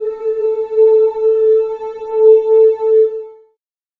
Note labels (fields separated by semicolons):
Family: voice; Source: acoustic; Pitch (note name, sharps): A4; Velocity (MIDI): 127; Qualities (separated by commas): reverb